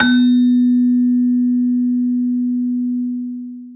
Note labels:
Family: mallet percussion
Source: acoustic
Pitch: B3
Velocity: 127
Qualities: long release, reverb

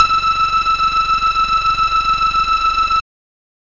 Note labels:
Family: bass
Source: synthesizer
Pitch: E6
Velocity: 100

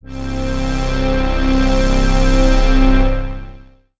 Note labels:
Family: synthesizer lead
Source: synthesizer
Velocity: 127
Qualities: bright, long release, non-linear envelope

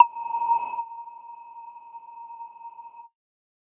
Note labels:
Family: mallet percussion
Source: electronic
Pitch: A#5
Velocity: 100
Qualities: non-linear envelope

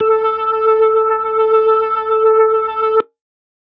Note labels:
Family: organ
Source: electronic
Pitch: A4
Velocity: 25

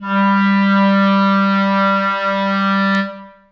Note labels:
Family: reed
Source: acoustic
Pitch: G3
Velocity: 127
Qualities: reverb

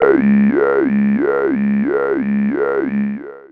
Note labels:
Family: voice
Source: synthesizer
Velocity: 75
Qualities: long release, non-linear envelope, tempo-synced

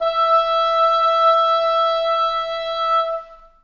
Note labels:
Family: reed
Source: acoustic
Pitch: E5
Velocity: 100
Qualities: reverb

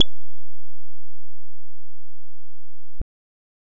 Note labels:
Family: bass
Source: synthesizer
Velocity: 25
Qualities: bright, distorted

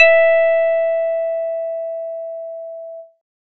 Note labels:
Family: bass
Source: synthesizer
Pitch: E5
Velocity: 127

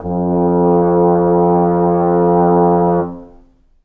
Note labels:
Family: brass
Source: acoustic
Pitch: F2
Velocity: 50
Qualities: long release, reverb

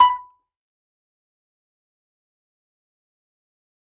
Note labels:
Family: mallet percussion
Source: acoustic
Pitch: B5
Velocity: 75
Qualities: fast decay, percussive, reverb

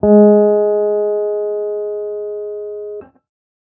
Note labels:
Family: guitar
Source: electronic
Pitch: G#3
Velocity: 25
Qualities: non-linear envelope

